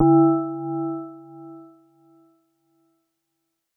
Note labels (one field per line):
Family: mallet percussion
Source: synthesizer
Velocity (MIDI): 75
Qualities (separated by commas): multiphonic